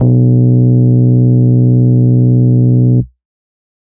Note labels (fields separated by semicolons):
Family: organ; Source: electronic; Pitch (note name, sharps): B1; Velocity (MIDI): 100